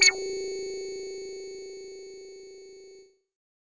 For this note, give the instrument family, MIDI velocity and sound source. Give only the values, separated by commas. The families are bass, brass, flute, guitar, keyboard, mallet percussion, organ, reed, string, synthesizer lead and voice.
bass, 25, synthesizer